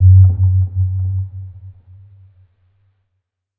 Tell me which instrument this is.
synthesizer lead